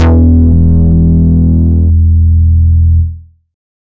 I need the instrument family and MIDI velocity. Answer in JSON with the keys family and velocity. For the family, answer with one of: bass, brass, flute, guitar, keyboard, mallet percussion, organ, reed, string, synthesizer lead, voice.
{"family": "bass", "velocity": 75}